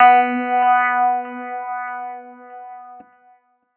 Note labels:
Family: keyboard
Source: electronic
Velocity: 100

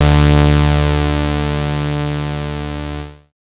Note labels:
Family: bass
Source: synthesizer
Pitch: D2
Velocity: 25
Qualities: bright, distorted

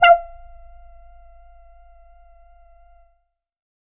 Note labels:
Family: bass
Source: synthesizer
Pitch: F5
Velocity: 25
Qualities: distorted, percussive, tempo-synced

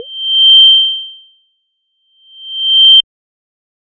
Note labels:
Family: bass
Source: synthesizer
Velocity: 127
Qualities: distorted

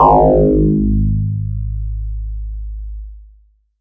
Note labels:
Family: bass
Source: synthesizer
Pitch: G#1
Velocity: 127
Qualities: distorted

